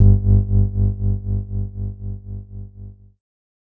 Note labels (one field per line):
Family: keyboard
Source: electronic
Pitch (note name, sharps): G1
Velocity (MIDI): 100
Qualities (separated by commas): dark